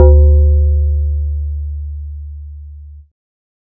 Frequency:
73.42 Hz